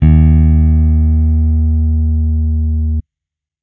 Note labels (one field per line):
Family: bass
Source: electronic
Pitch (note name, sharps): D#2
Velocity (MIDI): 50